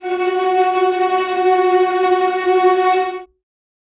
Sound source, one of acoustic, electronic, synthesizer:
acoustic